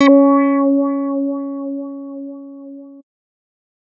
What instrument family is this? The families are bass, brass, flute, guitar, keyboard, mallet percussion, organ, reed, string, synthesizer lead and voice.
bass